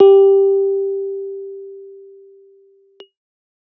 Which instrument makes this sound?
electronic keyboard